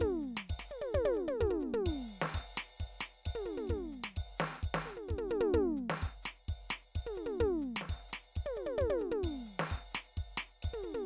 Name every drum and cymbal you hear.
ride, ride bell, hi-hat pedal, snare, high tom, mid tom and kick